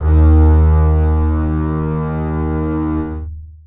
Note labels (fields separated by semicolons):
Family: string; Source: acoustic; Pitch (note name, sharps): D#2; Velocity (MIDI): 100; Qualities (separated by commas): long release, reverb